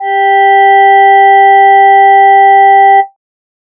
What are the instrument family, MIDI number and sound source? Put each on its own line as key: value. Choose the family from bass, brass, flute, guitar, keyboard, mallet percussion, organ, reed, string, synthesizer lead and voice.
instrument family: voice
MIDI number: 67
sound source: synthesizer